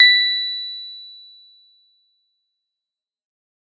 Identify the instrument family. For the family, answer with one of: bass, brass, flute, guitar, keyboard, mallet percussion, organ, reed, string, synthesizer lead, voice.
guitar